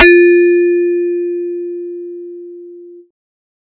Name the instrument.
synthesizer bass